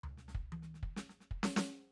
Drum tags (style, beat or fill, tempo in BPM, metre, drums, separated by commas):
jazz, fill, 125 BPM, 4/4, snare, high tom, floor tom, kick